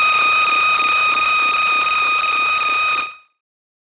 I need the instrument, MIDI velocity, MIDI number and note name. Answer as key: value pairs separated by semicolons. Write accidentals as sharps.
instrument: synthesizer bass; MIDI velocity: 127; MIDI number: 87; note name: D#6